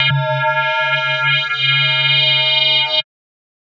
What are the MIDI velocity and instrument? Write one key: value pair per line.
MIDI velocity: 127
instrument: electronic mallet percussion instrument